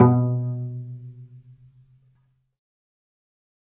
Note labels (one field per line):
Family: string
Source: acoustic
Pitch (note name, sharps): B2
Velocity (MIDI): 50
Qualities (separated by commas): dark, fast decay, reverb